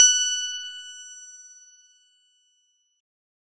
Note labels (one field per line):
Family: synthesizer lead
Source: synthesizer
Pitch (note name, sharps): F#6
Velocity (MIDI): 25